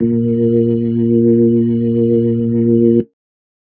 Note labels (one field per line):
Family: organ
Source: electronic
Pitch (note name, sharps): A#2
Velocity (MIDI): 100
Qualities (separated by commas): dark